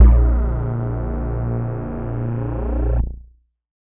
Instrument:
electronic keyboard